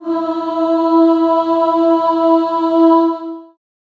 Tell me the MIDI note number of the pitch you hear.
64